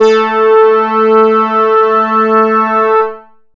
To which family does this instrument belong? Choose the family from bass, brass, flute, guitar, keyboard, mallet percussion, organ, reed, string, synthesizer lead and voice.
bass